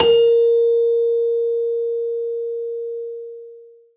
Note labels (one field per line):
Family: mallet percussion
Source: acoustic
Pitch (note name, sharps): A#4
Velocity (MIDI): 127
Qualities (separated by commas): long release, reverb